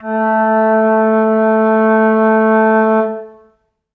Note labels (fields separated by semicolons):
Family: flute; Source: acoustic; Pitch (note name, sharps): A3; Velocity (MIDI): 75; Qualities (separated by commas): reverb